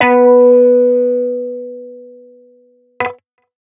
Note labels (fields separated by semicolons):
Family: guitar; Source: electronic; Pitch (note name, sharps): B3; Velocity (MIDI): 75; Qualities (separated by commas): distorted